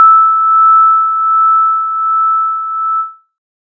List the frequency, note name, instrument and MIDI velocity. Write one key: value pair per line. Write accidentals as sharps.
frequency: 1319 Hz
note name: E6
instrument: synthesizer lead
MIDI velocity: 25